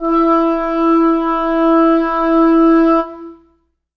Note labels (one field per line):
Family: reed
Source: acoustic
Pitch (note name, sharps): E4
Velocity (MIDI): 25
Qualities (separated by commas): reverb